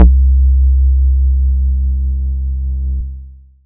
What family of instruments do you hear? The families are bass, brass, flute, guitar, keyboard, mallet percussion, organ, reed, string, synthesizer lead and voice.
bass